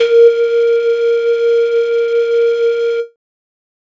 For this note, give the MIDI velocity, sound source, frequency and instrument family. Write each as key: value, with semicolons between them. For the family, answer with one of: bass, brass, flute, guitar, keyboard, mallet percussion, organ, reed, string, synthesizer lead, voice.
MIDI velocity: 127; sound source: synthesizer; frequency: 466.2 Hz; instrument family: flute